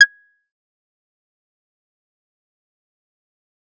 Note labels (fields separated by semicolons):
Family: bass; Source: synthesizer; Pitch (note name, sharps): G#6; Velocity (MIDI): 127; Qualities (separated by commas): fast decay, percussive